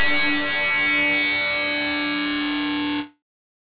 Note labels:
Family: bass; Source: synthesizer; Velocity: 127; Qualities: bright, distorted

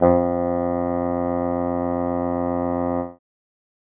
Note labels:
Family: reed; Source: acoustic; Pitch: F2; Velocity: 75

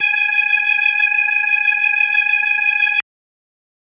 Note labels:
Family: organ; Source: electronic; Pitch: G#5; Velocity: 75

